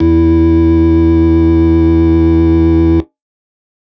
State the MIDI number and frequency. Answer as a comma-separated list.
40, 82.41 Hz